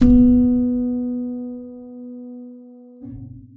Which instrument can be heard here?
acoustic keyboard